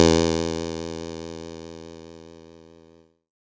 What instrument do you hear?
electronic keyboard